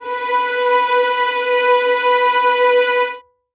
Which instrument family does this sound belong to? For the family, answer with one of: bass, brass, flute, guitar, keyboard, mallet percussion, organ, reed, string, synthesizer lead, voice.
string